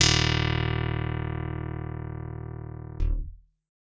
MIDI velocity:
127